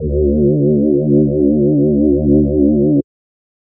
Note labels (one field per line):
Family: voice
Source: synthesizer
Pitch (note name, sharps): D2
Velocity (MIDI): 50